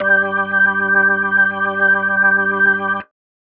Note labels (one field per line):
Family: organ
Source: electronic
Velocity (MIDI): 25